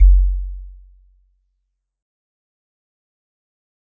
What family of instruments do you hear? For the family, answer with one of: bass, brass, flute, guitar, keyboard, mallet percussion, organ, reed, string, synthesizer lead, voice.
mallet percussion